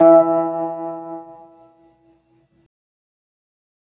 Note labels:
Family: organ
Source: electronic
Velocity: 75

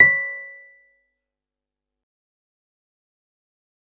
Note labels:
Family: keyboard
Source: electronic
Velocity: 127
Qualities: fast decay, percussive

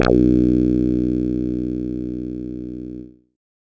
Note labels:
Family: bass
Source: synthesizer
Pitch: B1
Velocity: 127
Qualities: distorted

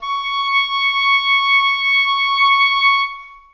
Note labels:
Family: reed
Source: acoustic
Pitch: C#6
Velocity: 100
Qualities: reverb

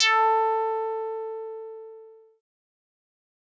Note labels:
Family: synthesizer lead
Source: synthesizer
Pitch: A4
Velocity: 127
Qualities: distorted, fast decay

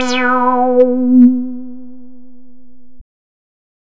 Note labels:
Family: bass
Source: synthesizer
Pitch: B3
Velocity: 100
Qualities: distorted

